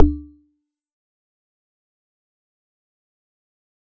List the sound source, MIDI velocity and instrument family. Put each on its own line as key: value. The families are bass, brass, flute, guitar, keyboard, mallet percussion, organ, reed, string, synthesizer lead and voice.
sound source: electronic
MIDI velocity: 25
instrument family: mallet percussion